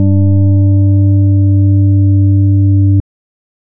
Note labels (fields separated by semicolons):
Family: organ; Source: electronic; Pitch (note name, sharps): G2; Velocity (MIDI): 25; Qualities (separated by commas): dark